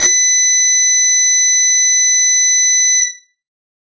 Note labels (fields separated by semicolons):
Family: guitar; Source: electronic; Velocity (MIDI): 127; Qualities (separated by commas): distorted